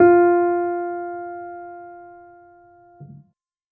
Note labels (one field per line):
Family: keyboard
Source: acoustic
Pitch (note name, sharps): F4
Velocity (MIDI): 25